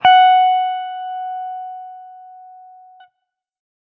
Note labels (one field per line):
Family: guitar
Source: electronic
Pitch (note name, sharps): F#5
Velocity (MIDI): 50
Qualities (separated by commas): distorted